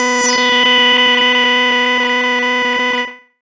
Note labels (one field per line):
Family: bass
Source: synthesizer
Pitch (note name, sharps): B3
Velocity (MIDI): 100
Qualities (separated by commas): bright, distorted, non-linear envelope